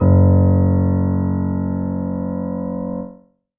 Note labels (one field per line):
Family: keyboard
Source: acoustic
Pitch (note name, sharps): F#1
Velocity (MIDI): 50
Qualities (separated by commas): reverb